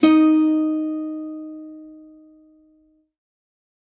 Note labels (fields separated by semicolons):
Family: guitar; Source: acoustic; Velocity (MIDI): 75; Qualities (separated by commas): reverb